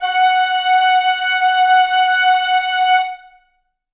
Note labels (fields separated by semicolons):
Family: reed; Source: acoustic; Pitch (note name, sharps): F#5; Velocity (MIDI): 127; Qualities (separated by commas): reverb